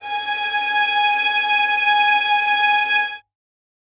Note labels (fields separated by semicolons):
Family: string; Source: acoustic; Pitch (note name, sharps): G#5; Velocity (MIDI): 25; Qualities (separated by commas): reverb